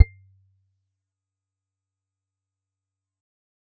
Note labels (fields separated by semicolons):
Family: guitar; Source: acoustic; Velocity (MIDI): 100; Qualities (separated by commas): fast decay, percussive